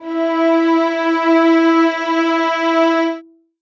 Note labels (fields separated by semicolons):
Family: string; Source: acoustic; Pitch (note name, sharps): E4; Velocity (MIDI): 75; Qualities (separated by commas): reverb